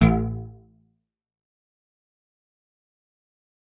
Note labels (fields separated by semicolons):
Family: guitar; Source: electronic; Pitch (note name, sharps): A1; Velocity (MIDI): 25; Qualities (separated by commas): fast decay, percussive